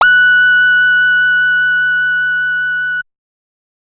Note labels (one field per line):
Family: bass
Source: synthesizer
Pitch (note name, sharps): F#6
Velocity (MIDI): 50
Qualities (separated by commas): distorted